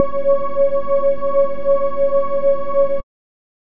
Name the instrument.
synthesizer bass